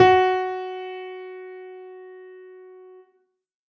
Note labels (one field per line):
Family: keyboard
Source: acoustic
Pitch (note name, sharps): F#4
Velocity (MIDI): 100